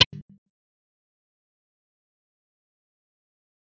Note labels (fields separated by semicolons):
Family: guitar; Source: electronic; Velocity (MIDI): 25; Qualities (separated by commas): distorted, fast decay, percussive, tempo-synced